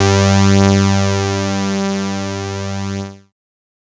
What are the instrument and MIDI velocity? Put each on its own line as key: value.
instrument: synthesizer bass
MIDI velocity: 75